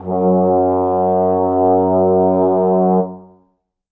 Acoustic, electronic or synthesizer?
acoustic